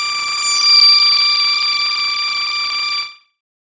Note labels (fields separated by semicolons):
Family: bass; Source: synthesizer; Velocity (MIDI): 75; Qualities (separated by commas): non-linear envelope